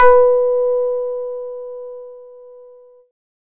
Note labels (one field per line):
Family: keyboard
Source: electronic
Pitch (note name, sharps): B4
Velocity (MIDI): 127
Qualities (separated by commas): bright, distorted